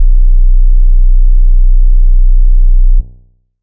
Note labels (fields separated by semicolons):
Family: bass; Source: synthesizer; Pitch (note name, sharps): B0; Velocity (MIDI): 25; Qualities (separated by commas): dark